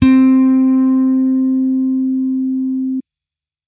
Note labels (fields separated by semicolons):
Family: bass; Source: electronic; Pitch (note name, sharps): C4; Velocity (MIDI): 75